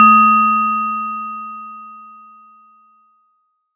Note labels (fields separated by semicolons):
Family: mallet percussion; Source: acoustic; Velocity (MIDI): 75